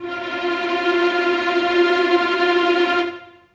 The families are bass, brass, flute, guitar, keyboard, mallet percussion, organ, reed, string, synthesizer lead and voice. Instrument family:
string